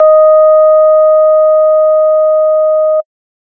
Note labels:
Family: organ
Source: electronic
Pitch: D#5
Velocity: 50

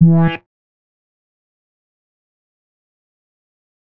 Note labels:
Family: bass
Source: synthesizer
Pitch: E3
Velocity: 50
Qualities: fast decay, percussive

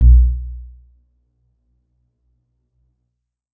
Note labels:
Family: keyboard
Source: electronic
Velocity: 25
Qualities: dark, percussive, reverb

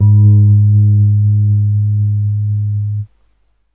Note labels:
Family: keyboard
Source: electronic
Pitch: G#2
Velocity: 25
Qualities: dark

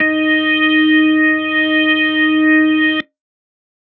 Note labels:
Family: organ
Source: electronic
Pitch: D#4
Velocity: 25

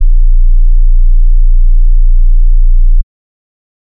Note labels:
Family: bass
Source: synthesizer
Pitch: A#0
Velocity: 127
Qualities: dark

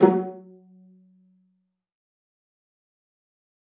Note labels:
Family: string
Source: acoustic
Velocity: 100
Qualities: dark, fast decay, percussive, reverb

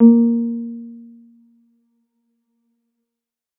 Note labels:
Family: keyboard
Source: electronic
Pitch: A#3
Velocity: 75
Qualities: dark

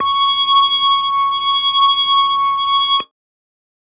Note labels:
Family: keyboard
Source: electronic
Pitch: C#6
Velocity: 127

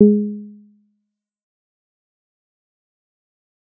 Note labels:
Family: bass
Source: synthesizer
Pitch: G#3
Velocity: 25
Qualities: dark, fast decay, percussive

